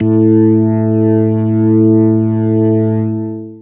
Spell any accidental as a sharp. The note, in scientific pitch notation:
A2